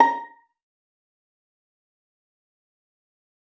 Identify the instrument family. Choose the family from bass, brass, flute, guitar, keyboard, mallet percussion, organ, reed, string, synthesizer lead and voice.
string